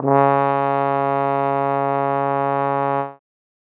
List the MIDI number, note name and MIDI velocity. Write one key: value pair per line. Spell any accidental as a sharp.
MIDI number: 49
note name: C#3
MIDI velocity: 75